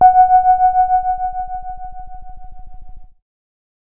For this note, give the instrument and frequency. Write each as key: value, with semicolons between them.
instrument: electronic keyboard; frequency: 740 Hz